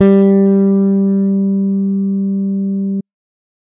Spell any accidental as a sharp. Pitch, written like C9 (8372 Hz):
G3 (196 Hz)